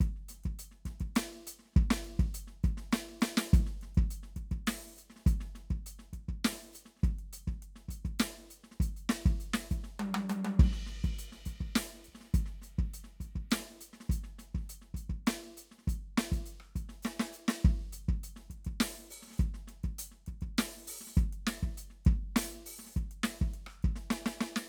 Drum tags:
rock, beat, 102 BPM, 3/4, crash, closed hi-hat, open hi-hat, hi-hat pedal, snare, cross-stick, high tom, kick

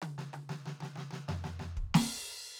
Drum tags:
funk rock, fill, 92 BPM, 4/4, crash, snare, cross-stick, high tom, floor tom, kick

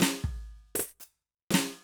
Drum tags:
rock, fill, 112 BPM, 4/4, hi-hat pedal, snare, high tom, kick

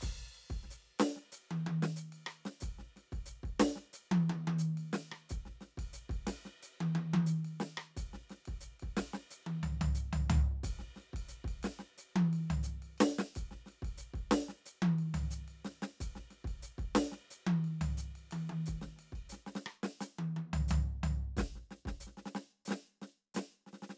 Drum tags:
folk rock, beat, 90 BPM, 4/4, crash, ride, ride bell, hi-hat pedal, snare, cross-stick, high tom, floor tom, kick

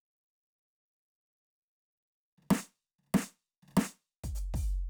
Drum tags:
funk, fill, 95 BPM, 4/4, closed hi-hat, hi-hat pedal, snare, kick

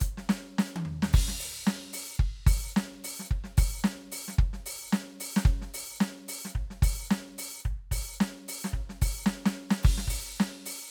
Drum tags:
swing, beat, 110 BPM, 4/4, crash, closed hi-hat, open hi-hat, hi-hat pedal, snare, high tom, floor tom, kick

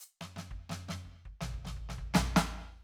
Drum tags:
New Orleans funk, fill, 84 BPM, 4/4, hi-hat pedal, snare, high tom, floor tom, kick

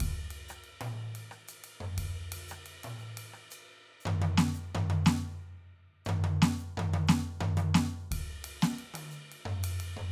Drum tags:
Latin, beat, 118 BPM, 4/4, ride, ride bell, hi-hat pedal, snare, cross-stick, high tom, mid tom, floor tom, kick

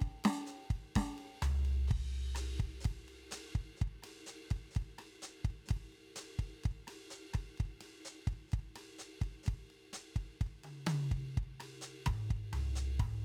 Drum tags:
bossa nova, beat, 127 BPM, 4/4, crash, ride, hi-hat pedal, snare, cross-stick, high tom, mid tom, floor tom, kick

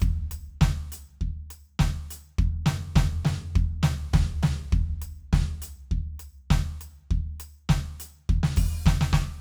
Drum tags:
rock, beat, 102 BPM, 4/4, ride, percussion, snare, mid tom, floor tom, kick

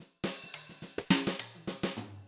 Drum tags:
soul, fill, 105 BPM, 4/4, open hi-hat, percussion, snare, high tom, floor tom

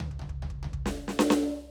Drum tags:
half-time rock, fill, 140 BPM, 4/4, snare, high tom, floor tom, kick

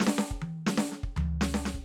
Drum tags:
punk, fill, 128 BPM, 4/4, snare, high tom, floor tom, kick

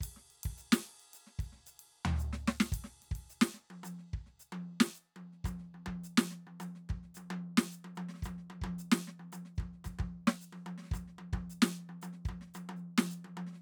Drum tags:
prog rock, beat, 110 BPM, 5/4, ride, hi-hat pedal, snare, high tom, floor tom, kick

